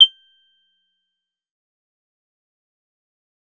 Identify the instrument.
synthesizer bass